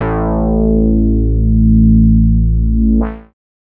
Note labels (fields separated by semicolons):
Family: bass; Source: synthesizer; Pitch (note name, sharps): A1; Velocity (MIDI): 50; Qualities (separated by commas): distorted, multiphonic